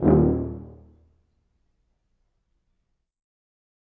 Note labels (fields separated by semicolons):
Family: brass; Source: acoustic; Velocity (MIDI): 100; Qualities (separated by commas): reverb